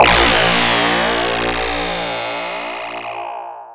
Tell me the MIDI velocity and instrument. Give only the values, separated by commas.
100, electronic mallet percussion instrument